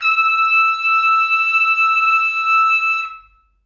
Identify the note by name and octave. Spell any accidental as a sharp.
E6